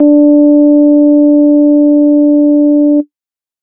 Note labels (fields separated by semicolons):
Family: organ; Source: electronic; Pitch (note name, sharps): D4; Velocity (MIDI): 25; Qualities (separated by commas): dark